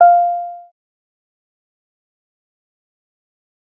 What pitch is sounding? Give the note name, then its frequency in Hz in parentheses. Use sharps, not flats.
F5 (698.5 Hz)